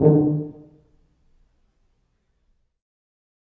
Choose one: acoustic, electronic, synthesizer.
acoustic